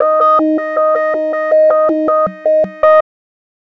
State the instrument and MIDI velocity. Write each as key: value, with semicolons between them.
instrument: synthesizer bass; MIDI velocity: 127